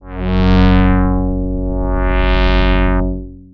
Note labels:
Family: bass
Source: synthesizer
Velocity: 127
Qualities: distorted, long release, tempo-synced

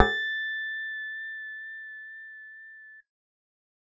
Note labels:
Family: bass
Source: synthesizer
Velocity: 75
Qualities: reverb

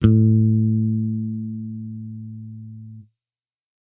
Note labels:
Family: bass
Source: electronic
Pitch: A2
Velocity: 100

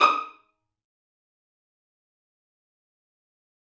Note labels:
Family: string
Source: acoustic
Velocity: 127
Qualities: fast decay, percussive, reverb

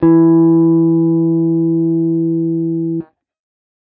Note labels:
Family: guitar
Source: electronic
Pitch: E3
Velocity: 100

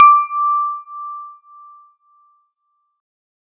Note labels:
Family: guitar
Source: synthesizer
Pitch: D6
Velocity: 25

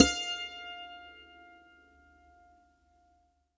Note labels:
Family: guitar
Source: acoustic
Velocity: 75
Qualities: bright, reverb

